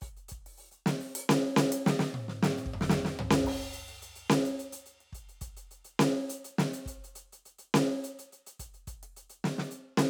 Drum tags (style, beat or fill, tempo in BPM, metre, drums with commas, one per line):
rock
beat
140 BPM
4/4
crash, closed hi-hat, open hi-hat, hi-hat pedal, snare, high tom, mid tom, floor tom, kick